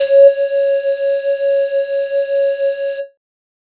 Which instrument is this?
synthesizer flute